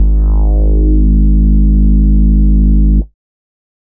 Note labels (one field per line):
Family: bass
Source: synthesizer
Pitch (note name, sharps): G#1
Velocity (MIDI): 75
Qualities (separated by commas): dark, distorted